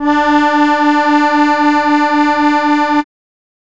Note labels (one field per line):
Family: keyboard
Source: acoustic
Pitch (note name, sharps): D4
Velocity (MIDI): 25